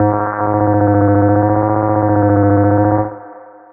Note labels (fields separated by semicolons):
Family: bass; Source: synthesizer; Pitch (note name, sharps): G#2; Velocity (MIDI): 50; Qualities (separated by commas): long release, reverb